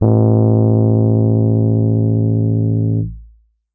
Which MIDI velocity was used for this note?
127